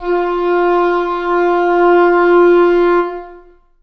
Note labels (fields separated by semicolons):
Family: reed; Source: acoustic; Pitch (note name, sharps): F4; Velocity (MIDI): 25; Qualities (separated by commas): long release, reverb